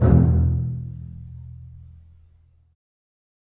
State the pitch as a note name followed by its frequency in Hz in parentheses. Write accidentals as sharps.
E1 (41.2 Hz)